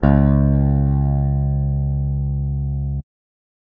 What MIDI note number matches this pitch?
37